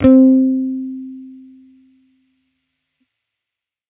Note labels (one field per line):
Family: bass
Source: electronic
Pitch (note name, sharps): C4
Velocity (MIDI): 25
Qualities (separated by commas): distorted